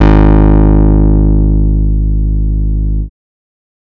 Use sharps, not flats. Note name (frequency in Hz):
G#1 (51.91 Hz)